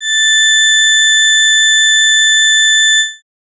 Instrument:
electronic organ